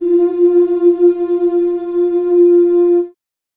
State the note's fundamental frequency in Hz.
349.2 Hz